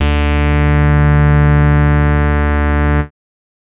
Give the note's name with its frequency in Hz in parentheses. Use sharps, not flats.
D2 (73.42 Hz)